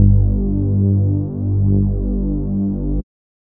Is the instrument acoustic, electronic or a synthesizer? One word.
synthesizer